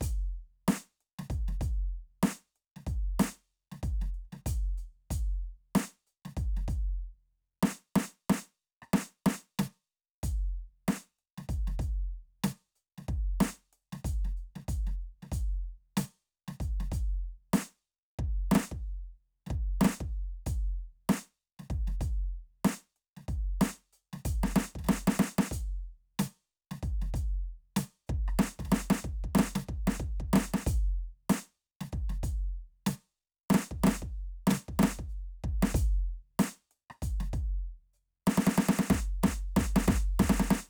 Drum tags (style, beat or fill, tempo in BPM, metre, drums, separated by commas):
hip-hop, beat, 94 BPM, 4/4, crash, ride, closed hi-hat, hi-hat pedal, snare, cross-stick, kick